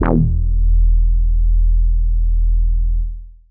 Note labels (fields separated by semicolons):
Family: bass; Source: synthesizer; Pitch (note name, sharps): E1; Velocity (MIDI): 50; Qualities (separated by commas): distorted, tempo-synced